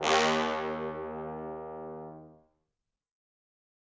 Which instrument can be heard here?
acoustic brass instrument